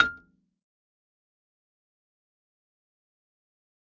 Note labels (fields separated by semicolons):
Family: mallet percussion; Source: acoustic; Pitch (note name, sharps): F6; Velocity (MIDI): 75; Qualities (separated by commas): fast decay, percussive, reverb